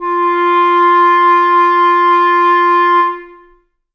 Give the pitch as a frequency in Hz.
349.2 Hz